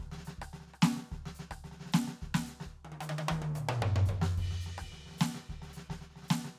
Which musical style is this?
Brazilian baião